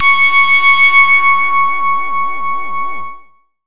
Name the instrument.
synthesizer bass